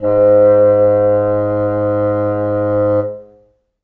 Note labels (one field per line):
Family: reed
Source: acoustic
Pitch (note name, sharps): G#2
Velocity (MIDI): 50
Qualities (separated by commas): reverb